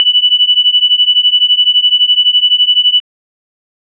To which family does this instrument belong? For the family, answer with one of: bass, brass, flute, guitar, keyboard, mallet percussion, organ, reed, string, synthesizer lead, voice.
organ